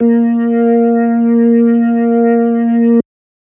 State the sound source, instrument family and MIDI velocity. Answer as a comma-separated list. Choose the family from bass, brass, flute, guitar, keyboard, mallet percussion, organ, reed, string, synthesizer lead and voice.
electronic, organ, 50